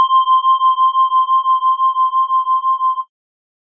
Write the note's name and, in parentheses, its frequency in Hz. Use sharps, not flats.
C6 (1047 Hz)